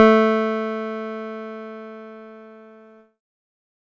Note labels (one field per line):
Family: keyboard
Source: electronic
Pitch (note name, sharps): A3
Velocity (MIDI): 127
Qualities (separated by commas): distorted